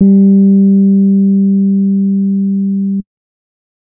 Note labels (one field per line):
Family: keyboard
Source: electronic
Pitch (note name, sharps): G3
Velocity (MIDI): 25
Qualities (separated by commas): dark